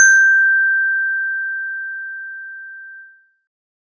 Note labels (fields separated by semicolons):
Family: mallet percussion; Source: acoustic; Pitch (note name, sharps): G6; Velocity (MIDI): 25